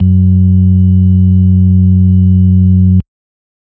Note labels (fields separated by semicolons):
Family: organ; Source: electronic; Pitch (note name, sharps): F#2; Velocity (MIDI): 25; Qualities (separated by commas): dark